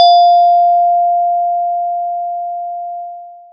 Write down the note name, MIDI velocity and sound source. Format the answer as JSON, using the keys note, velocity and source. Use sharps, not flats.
{"note": "F5", "velocity": 25, "source": "electronic"}